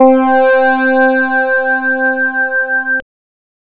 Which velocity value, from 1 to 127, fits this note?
75